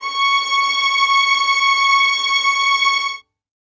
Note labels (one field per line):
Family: string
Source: acoustic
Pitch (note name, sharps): C#6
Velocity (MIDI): 100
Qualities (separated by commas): reverb